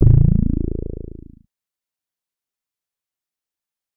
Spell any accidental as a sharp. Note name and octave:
A0